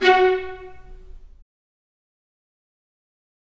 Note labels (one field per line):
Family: string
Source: acoustic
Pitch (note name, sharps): F#4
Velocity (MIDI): 25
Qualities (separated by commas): fast decay, reverb